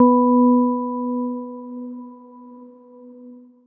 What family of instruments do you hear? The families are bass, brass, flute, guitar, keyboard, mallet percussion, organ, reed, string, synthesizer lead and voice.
keyboard